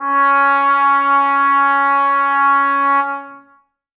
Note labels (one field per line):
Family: brass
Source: acoustic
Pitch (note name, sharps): C#4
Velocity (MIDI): 75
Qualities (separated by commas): bright, reverb